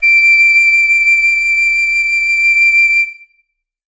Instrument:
acoustic flute